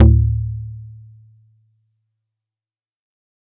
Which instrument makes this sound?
acoustic mallet percussion instrument